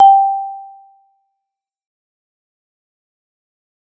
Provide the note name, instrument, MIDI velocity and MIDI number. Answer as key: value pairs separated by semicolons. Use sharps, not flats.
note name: G5; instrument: acoustic mallet percussion instrument; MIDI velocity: 127; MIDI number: 79